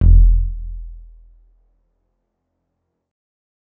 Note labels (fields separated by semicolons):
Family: keyboard; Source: electronic; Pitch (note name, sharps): E1; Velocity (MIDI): 25; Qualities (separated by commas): dark